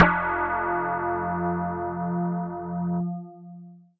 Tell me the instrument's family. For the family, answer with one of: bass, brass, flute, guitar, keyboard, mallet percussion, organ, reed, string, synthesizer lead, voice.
mallet percussion